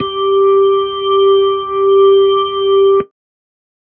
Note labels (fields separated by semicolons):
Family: keyboard; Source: electronic; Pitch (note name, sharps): G4; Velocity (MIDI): 75